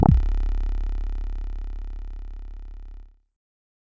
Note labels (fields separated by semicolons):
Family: bass; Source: synthesizer; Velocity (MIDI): 25; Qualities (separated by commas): distorted